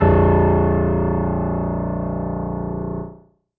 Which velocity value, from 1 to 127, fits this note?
100